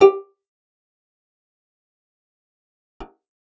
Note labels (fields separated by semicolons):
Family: guitar; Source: acoustic; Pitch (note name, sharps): G4; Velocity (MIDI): 50; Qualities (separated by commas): fast decay, percussive, reverb